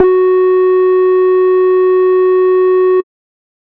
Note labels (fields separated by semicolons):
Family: bass; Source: synthesizer; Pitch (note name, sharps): F#4; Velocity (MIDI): 50; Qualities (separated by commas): distorted, tempo-synced